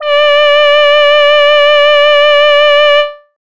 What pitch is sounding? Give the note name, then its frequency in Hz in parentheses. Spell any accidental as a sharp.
D5 (587.3 Hz)